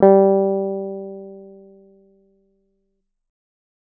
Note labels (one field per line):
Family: guitar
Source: acoustic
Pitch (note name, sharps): G3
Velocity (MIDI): 50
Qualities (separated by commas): dark